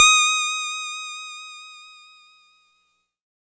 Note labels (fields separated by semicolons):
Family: keyboard; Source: electronic; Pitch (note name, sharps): D#6; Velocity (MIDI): 75